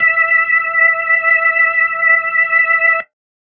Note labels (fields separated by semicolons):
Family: organ; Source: electronic; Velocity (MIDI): 75